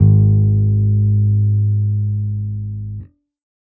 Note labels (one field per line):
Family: bass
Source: electronic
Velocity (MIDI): 25